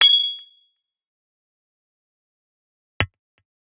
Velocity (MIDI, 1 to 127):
25